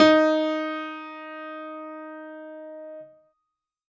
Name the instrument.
acoustic keyboard